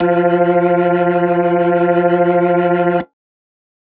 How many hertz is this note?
174.6 Hz